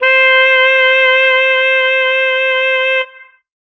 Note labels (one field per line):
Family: reed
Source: acoustic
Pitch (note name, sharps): C5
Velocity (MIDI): 75